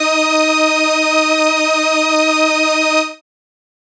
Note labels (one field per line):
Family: keyboard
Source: synthesizer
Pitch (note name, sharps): D#4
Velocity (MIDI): 50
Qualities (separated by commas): bright